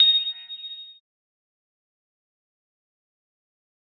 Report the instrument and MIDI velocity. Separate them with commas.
electronic organ, 50